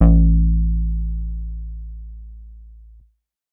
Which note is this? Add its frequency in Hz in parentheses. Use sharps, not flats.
A1 (55 Hz)